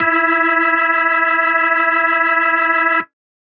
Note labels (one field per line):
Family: organ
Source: electronic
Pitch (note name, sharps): E4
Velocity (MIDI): 25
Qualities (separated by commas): distorted